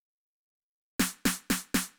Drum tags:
gospel, fill, 120 BPM, 4/4, snare

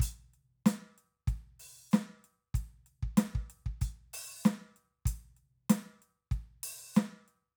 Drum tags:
funk, beat, 95 BPM, 4/4, closed hi-hat, open hi-hat, hi-hat pedal, snare, kick

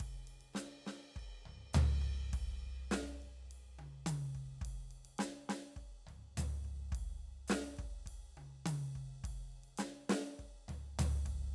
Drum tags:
Motown, beat, 104 BPM, 4/4, ride, hi-hat pedal, snare, high tom, floor tom, kick

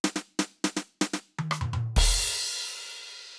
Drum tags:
rock, beat, 120 BPM, 4/4, crash, ride, snare, cross-stick, high tom, mid tom, kick

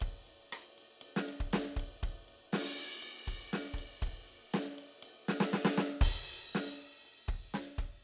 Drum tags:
rock, beat, 120 BPM, 4/4, crash, ride, closed hi-hat, snare, cross-stick, kick

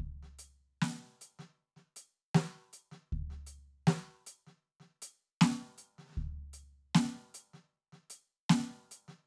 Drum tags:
country, beat, 78 BPM, 4/4, closed hi-hat, snare, kick

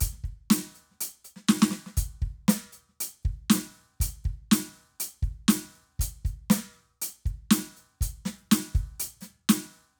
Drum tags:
rock, beat, 120 BPM, 4/4, closed hi-hat, hi-hat pedal, snare, kick

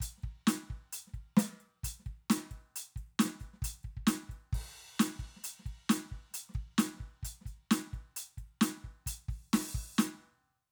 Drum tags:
pop, beat, 132 BPM, 4/4, crash, closed hi-hat, open hi-hat, hi-hat pedal, snare, kick

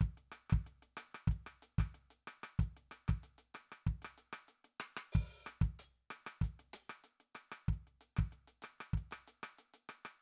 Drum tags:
Afrobeat, beat, 94 BPM, 4/4, closed hi-hat, open hi-hat, hi-hat pedal, cross-stick, kick

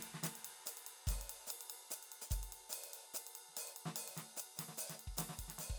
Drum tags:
fast jazz, beat, 290 BPM, 4/4, ride, closed hi-hat, hi-hat pedal, snare, kick

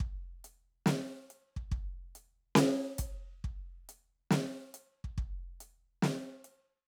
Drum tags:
hip-hop, beat, 70 BPM, 4/4, crash, ride, closed hi-hat, snare, kick

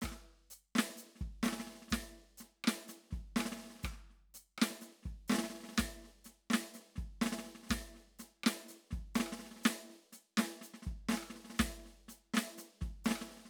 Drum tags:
New Orleans second line, beat, 124 BPM, 4/4, hi-hat pedal, snare, cross-stick, kick

